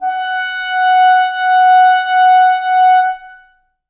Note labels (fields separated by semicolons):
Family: reed; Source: acoustic; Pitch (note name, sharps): F#5; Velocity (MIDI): 127; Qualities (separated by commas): reverb